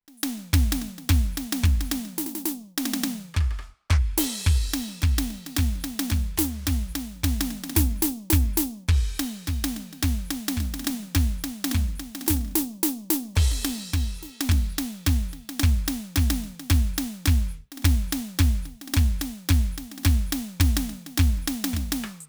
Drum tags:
swing, beat, 215 BPM, 4/4, crash, closed hi-hat, hi-hat pedal, percussion, snare, cross-stick, floor tom, kick

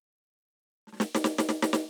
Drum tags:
gospel, fill, 120 BPM, 4/4, snare

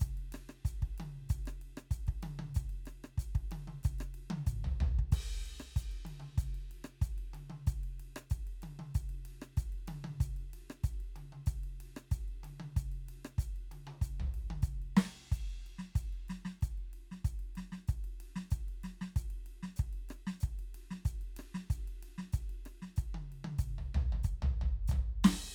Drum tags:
Afrobeat, beat, 94 BPM, 4/4, crash, ride, hi-hat pedal, snare, cross-stick, high tom, floor tom, kick

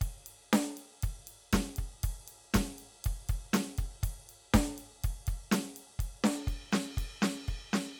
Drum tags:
rock, beat, 120 BPM, 4/4, ride, snare, kick

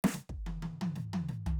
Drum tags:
Afro-Cuban bembé, fill, 122 BPM, 4/4, snare, high tom, floor tom, kick

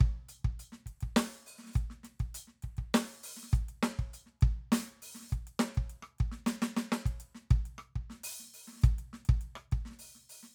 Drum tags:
rock, beat, 102 BPM, 3/4, closed hi-hat, open hi-hat, hi-hat pedal, snare, cross-stick, kick

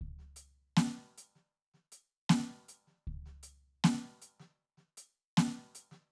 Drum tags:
country, beat, 78 BPM, 4/4, closed hi-hat, snare, kick

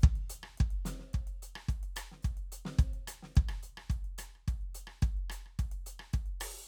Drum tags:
calypso, beat, 108 BPM, 4/4, closed hi-hat, open hi-hat, hi-hat pedal, snare, cross-stick, kick

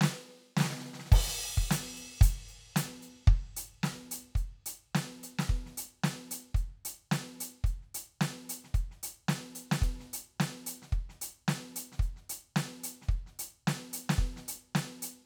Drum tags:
swing, beat, 110 BPM, 4/4, crash, closed hi-hat, snare, kick

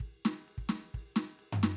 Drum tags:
punk, fill, 128 BPM, 4/4, ride, snare, floor tom, kick

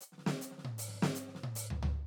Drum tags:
jazz-funk, fill, 116 BPM, 4/4, hi-hat pedal, snare, high tom, floor tom

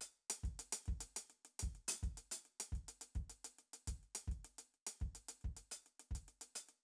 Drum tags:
Afro-Cuban, beat, 105 BPM, 4/4, closed hi-hat, kick

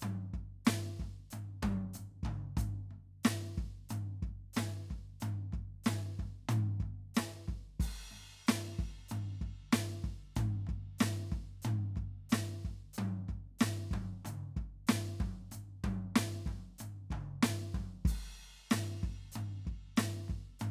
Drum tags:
rock, beat, 93 BPM, 4/4, crash, hi-hat pedal, snare, high tom, mid tom, floor tom, kick

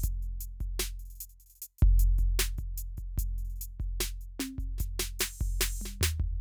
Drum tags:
hip-hop, beat, 75 BPM, 4/4, closed hi-hat, open hi-hat, hi-hat pedal, snare, high tom, mid tom, floor tom, kick

